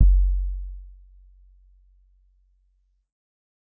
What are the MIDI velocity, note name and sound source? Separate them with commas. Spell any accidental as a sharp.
50, F#1, electronic